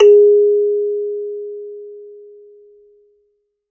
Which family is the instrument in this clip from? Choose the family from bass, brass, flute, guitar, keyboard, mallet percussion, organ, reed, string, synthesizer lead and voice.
mallet percussion